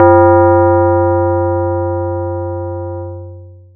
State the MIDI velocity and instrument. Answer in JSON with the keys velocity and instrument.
{"velocity": 75, "instrument": "acoustic mallet percussion instrument"}